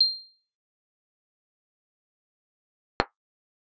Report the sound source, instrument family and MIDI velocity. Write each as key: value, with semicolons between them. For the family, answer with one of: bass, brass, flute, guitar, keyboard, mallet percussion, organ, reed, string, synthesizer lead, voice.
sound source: electronic; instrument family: guitar; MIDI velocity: 50